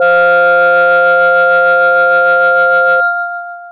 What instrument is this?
electronic mallet percussion instrument